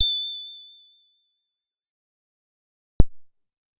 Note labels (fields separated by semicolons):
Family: bass; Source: synthesizer; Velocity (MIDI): 25; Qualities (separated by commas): fast decay